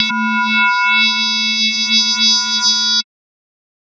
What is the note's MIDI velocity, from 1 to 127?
127